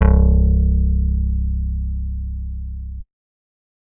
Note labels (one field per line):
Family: guitar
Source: acoustic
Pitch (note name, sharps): C1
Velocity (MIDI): 50